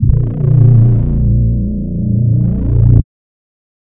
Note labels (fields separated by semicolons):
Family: voice; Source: synthesizer; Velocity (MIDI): 127